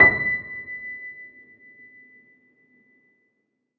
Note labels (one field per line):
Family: keyboard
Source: acoustic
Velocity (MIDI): 50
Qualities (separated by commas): reverb